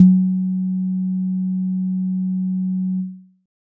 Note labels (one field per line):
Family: keyboard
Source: electronic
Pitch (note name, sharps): F#3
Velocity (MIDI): 50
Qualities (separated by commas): dark